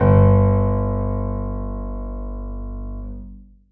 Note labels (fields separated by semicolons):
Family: keyboard; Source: acoustic; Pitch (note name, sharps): G1; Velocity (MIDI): 100; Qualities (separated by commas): reverb